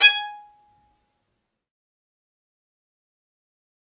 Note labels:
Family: string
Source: acoustic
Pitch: G#5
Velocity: 75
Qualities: fast decay, percussive, reverb

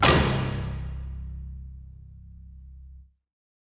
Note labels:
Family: string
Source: acoustic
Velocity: 127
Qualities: bright, reverb

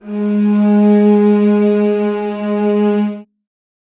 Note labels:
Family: string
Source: acoustic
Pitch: G#3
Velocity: 50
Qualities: reverb

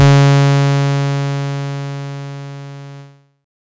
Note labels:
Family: bass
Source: synthesizer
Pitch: C#3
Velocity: 25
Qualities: bright, distorted

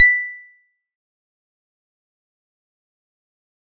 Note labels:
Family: mallet percussion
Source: acoustic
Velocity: 75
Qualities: fast decay, percussive

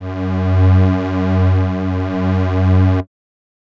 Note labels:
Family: reed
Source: acoustic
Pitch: F#2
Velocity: 100

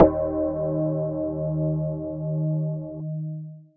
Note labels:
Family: mallet percussion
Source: electronic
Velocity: 75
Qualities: long release

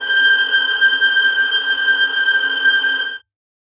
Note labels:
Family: string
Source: acoustic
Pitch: G6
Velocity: 25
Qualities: bright, non-linear envelope, reverb

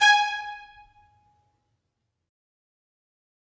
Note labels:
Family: string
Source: acoustic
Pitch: G#5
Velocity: 100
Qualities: fast decay, percussive, reverb

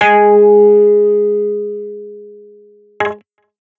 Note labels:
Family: guitar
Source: electronic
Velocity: 100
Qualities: distorted

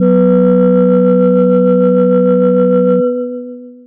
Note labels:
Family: mallet percussion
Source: electronic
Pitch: B1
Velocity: 100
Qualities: long release

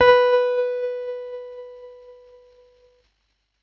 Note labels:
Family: keyboard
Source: electronic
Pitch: B4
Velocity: 75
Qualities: distorted, tempo-synced

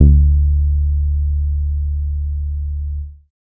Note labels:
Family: bass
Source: synthesizer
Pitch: D2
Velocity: 25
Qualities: dark

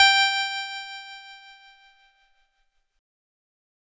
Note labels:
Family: keyboard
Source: electronic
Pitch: G5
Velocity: 25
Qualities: bright, distorted

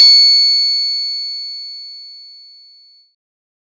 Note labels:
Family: bass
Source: synthesizer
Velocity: 100

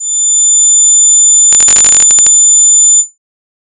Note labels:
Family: voice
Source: synthesizer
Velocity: 50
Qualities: bright

